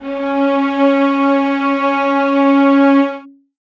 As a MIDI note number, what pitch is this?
61